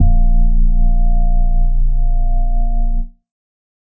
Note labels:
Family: organ; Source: electronic; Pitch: A#0; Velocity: 127; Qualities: dark

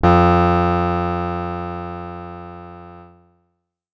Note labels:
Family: guitar; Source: acoustic; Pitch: F2; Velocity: 50; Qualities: bright, distorted

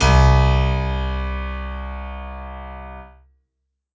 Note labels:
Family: keyboard; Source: acoustic; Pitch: C2; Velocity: 127; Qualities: bright, reverb

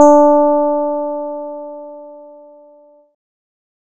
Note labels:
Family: bass; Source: synthesizer; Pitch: D4; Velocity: 75

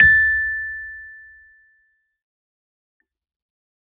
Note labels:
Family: keyboard; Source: electronic; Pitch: A6; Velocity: 127; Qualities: fast decay

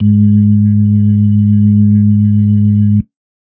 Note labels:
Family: organ; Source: electronic; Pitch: G#2; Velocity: 25; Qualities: dark

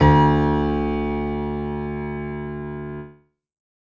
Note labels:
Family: keyboard; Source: acoustic; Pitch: D2; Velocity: 127; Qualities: reverb

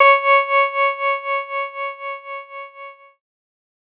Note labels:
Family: keyboard; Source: electronic; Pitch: C#5; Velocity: 50

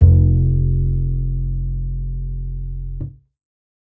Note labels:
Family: bass; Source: acoustic; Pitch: F1; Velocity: 75; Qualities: dark

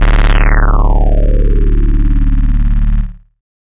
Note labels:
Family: bass; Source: synthesizer; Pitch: D0; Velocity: 100; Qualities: bright, distorted, non-linear envelope

